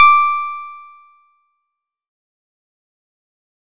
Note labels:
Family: guitar; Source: synthesizer; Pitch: D6; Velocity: 75; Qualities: bright, fast decay

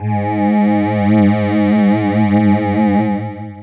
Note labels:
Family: voice; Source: synthesizer; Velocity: 50; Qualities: distorted, long release

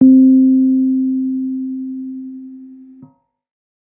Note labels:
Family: keyboard; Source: electronic; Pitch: C4; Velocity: 25; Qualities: dark

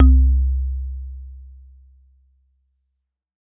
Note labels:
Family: mallet percussion; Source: acoustic; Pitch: C2; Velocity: 50; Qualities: dark

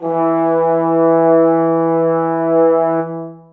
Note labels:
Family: brass; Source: acoustic; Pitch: E3; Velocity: 75; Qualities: dark, long release, reverb

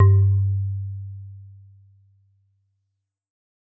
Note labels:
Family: mallet percussion; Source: acoustic; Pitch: G2; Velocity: 50; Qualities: dark, reverb

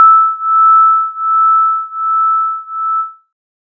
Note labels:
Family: synthesizer lead; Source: synthesizer; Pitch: E6; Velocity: 75

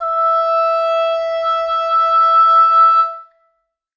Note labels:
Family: reed; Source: acoustic; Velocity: 100; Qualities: reverb

